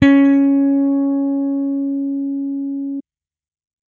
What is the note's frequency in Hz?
277.2 Hz